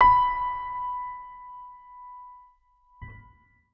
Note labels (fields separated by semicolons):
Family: organ; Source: electronic; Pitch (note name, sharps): B5; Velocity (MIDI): 75; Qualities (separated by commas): reverb